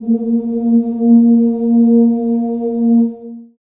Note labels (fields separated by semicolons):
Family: voice; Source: acoustic; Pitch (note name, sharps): A#3; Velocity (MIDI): 50; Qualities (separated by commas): dark, long release, reverb